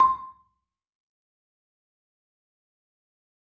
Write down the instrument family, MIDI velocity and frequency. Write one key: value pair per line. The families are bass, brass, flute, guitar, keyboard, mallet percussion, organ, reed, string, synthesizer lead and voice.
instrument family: mallet percussion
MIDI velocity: 100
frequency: 1047 Hz